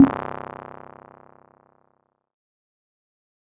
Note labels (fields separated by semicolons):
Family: keyboard; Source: electronic; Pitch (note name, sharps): C1; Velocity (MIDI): 25; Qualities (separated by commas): fast decay, percussive